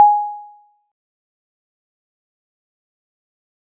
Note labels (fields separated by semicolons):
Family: mallet percussion; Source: acoustic; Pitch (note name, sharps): G#5; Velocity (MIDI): 25; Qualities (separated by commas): fast decay, percussive